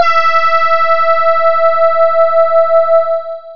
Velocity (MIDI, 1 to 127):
50